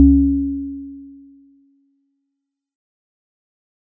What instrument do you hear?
acoustic mallet percussion instrument